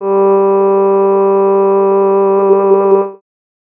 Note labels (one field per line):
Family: voice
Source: synthesizer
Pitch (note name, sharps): G3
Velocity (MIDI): 25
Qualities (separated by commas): bright